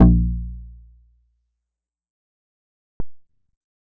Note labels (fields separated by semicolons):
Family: bass; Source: synthesizer; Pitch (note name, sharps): A#1; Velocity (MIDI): 100; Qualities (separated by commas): fast decay, percussive